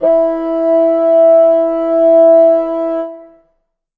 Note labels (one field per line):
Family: reed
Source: acoustic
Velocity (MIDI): 25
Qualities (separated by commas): reverb